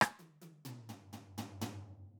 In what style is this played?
indie rock